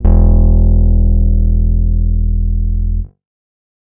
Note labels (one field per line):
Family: guitar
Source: acoustic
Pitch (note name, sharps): E1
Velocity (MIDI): 127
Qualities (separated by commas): dark